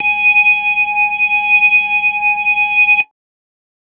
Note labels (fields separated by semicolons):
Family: keyboard; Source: electronic; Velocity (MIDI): 75